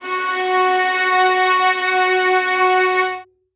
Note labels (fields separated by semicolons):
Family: string; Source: acoustic; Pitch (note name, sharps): F#4; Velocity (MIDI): 25; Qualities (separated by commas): reverb